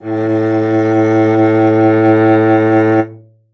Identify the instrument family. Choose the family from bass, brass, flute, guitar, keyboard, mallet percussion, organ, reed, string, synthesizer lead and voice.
string